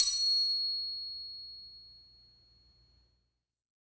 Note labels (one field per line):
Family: mallet percussion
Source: acoustic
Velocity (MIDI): 100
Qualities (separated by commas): bright, reverb